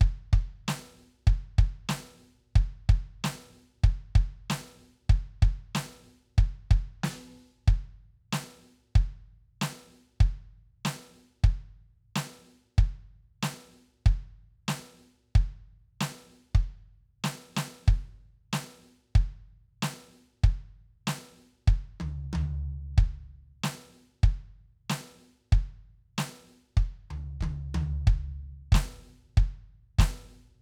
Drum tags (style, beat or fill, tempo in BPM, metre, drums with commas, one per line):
rock
beat
94 BPM
4/4
snare, high tom, floor tom, kick